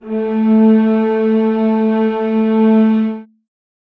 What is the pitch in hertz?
220 Hz